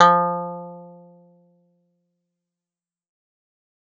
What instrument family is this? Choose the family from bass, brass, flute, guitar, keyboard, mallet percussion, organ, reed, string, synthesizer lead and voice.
guitar